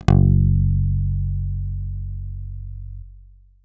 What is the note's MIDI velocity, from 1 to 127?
127